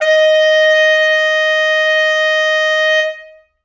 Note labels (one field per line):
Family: reed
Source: acoustic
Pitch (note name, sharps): D#5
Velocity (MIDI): 127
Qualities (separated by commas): reverb